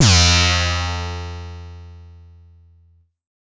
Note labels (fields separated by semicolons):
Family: bass; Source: synthesizer; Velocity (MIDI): 100; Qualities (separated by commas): bright, distorted